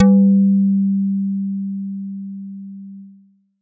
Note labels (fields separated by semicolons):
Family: bass; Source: synthesizer; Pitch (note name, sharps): G3; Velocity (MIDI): 127; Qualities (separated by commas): distorted